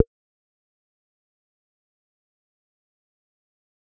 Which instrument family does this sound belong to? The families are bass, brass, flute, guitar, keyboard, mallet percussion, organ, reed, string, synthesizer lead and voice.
bass